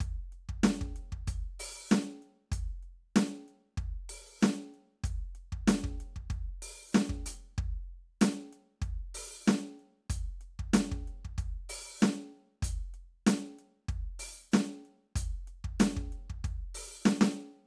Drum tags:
funk, beat, 95 BPM, 4/4, closed hi-hat, open hi-hat, hi-hat pedal, snare, kick

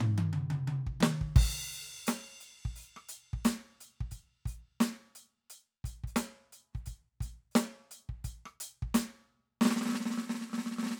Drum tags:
rock, beat, 87 BPM, 4/4, crash, closed hi-hat, open hi-hat, hi-hat pedal, snare, cross-stick, high tom, mid tom, floor tom, kick

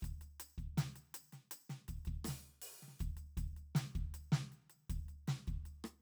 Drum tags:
funk, beat, 80 BPM, 4/4, percussion, snare, cross-stick, kick

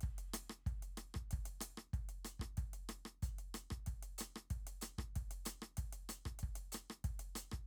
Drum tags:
Afrobeat, beat, 94 BPM, 4/4, closed hi-hat, cross-stick, kick

